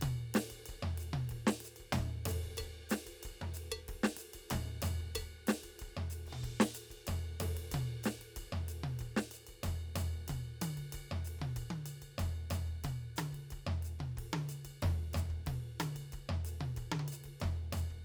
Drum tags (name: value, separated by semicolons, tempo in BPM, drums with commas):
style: samba; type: beat; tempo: 93 BPM; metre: 4/4; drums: ride, ride bell, hi-hat pedal, percussion, snare, high tom, mid tom, floor tom, kick